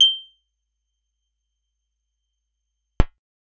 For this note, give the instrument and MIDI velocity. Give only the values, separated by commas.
acoustic guitar, 50